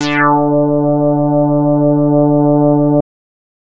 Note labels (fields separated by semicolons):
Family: bass; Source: synthesizer; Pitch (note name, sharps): D3; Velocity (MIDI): 25; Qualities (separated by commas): distorted